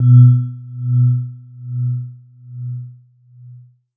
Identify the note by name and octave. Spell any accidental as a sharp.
B2